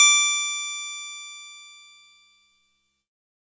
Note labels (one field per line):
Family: keyboard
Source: electronic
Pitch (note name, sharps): D6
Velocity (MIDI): 127